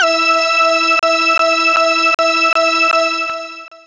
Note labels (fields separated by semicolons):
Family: synthesizer lead; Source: synthesizer; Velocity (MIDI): 127; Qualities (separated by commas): bright, long release